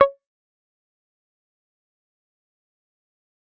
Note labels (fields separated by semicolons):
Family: guitar; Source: electronic; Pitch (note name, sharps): C#5; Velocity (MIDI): 50; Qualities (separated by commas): fast decay, percussive